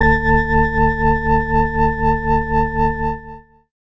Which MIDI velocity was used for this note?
127